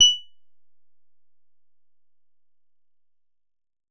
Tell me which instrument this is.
synthesizer guitar